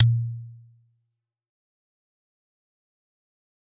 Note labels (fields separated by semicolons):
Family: mallet percussion; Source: acoustic; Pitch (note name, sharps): A#2; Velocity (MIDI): 100; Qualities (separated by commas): fast decay, percussive